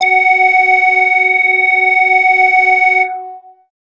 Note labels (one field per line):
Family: bass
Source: synthesizer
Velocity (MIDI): 100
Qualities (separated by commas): distorted, long release, multiphonic